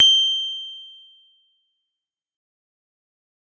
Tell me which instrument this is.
electronic keyboard